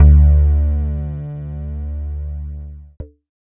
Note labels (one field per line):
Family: keyboard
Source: electronic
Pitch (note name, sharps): D2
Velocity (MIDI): 50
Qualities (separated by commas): dark, distorted